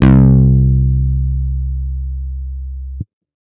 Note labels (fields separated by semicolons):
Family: guitar; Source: electronic; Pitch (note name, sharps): C2; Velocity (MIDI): 25; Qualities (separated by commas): distorted